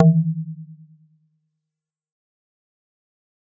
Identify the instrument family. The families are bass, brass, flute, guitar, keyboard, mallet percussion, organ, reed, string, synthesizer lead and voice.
mallet percussion